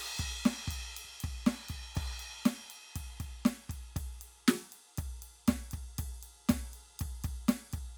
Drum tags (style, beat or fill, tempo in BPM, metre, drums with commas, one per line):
rock
beat
120 BPM
4/4
ride, percussion, snare, kick